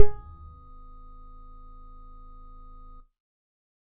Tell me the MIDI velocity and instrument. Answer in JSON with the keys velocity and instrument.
{"velocity": 25, "instrument": "synthesizer bass"}